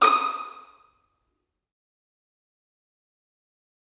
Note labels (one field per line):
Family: string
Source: acoustic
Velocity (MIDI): 100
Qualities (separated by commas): fast decay, percussive, reverb